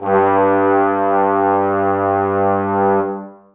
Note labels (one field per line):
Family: brass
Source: acoustic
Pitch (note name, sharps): G2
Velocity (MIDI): 75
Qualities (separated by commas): dark, reverb